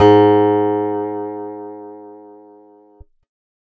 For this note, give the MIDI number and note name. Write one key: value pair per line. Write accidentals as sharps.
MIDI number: 44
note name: G#2